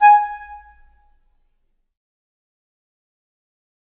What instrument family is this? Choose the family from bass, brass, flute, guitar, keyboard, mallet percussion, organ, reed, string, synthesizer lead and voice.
reed